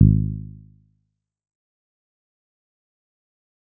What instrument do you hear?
synthesizer bass